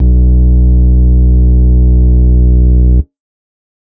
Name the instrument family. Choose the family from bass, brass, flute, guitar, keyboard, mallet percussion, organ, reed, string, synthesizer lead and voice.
organ